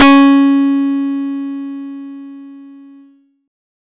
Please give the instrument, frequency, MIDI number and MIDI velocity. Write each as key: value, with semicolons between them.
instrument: acoustic guitar; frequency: 277.2 Hz; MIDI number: 61; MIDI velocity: 127